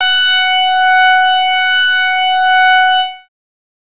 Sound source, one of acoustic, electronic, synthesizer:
synthesizer